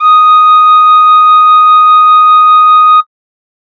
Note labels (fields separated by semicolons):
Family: flute; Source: synthesizer; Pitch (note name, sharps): D#6; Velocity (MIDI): 75